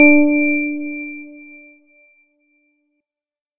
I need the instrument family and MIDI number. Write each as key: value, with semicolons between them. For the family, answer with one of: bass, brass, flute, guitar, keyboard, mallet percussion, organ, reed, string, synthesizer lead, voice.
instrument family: organ; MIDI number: 62